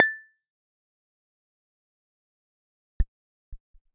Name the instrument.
electronic keyboard